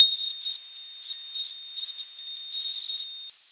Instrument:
acoustic mallet percussion instrument